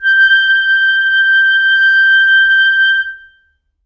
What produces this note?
acoustic reed instrument